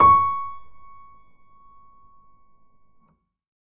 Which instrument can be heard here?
acoustic keyboard